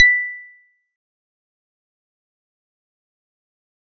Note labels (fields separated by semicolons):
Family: mallet percussion; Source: acoustic; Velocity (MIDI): 25; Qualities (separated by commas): fast decay, percussive